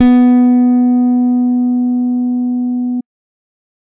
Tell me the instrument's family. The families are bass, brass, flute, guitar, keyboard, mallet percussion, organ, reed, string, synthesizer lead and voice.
bass